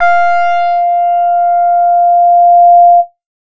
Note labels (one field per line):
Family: bass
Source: synthesizer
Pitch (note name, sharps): F5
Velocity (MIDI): 50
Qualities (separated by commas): distorted